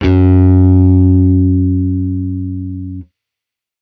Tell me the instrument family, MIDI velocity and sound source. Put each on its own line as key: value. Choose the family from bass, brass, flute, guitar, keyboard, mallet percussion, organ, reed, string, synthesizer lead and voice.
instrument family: bass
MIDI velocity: 127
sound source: electronic